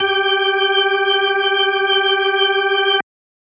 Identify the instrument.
electronic organ